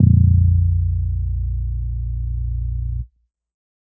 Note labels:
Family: bass; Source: synthesizer; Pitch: A#0; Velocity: 127; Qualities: dark

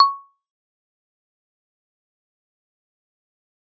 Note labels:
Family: mallet percussion; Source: acoustic; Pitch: C#6; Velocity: 100; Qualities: fast decay, percussive

